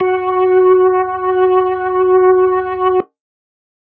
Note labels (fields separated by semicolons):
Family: organ; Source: electronic; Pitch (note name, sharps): F#4; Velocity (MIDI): 50